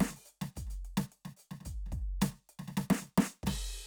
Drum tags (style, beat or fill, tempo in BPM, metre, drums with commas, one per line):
ijexá
beat
108 BPM
4/4
crash, closed hi-hat, open hi-hat, hi-hat pedal, snare, cross-stick, kick